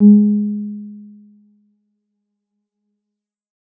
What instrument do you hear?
electronic keyboard